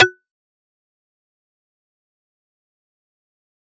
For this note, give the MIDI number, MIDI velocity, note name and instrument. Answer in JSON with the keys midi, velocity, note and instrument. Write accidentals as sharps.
{"midi": 66, "velocity": 127, "note": "F#4", "instrument": "electronic mallet percussion instrument"}